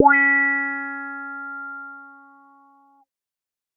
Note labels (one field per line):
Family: bass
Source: synthesizer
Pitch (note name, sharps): C#4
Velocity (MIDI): 100